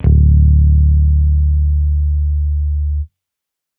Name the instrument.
electronic bass